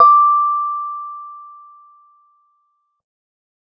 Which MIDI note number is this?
86